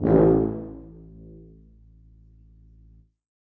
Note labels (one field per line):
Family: brass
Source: acoustic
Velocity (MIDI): 75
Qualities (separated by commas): bright, reverb